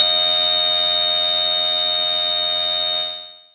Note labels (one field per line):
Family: bass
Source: synthesizer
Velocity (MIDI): 50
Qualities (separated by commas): bright, distorted, long release